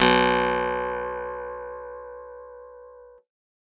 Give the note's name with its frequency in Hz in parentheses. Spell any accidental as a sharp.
B1 (61.74 Hz)